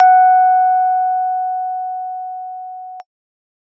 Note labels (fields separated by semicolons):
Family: keyboard; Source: electronic; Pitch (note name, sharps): F#5; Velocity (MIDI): 50